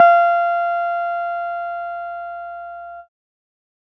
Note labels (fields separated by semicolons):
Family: keyboard; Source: electronic; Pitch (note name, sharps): F5; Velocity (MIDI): 75